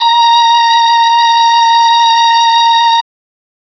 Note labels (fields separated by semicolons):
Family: string; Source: electronic; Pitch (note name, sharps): A#5; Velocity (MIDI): 127; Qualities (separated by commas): bright, distorted, reverb